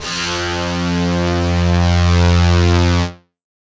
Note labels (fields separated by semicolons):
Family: guitar; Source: electronic; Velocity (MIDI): 100